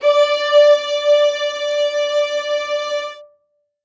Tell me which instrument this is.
acoustic string instrument